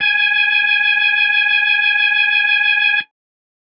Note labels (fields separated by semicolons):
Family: organ; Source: electronic; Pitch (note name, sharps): G#5; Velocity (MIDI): 25